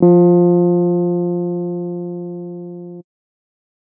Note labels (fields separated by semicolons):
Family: keyboard; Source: electronic; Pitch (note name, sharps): F3; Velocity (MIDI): 25; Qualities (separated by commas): dark